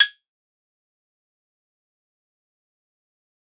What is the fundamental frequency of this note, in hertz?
1661 Hz